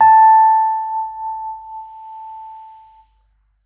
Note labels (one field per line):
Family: keyboard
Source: electronic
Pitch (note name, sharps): A5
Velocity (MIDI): 50